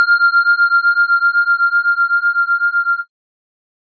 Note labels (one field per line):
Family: organ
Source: electronic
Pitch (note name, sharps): F6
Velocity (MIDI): 75